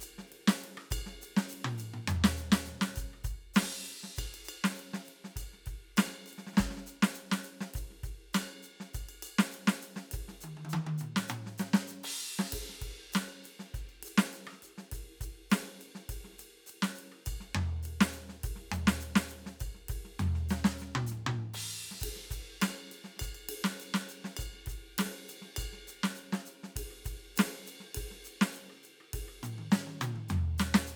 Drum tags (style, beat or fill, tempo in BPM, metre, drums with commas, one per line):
Brazilian
beat
101 BPM
4/4
crash, ride, ride bell, hi-hat pedal, snare, cross-stick, high tom, mid tom, floor tom, kick